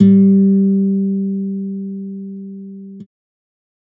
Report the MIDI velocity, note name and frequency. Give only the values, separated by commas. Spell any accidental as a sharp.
25, G3, 196 Hz